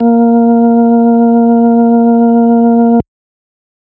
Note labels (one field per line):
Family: organ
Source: electronic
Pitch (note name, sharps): A#3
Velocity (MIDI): 25